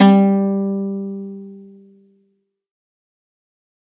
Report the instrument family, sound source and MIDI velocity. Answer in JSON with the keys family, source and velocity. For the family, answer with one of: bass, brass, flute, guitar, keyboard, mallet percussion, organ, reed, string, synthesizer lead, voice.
{"family": "string", "source": "acoustic", "velocity": 75}